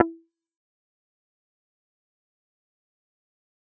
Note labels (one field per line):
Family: bass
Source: synthesizer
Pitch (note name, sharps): E4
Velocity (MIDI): 50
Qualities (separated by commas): fast decay, percussive